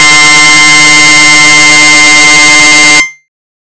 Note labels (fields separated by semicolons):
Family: bass; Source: synthesizer; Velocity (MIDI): 25; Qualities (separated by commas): bright, distorted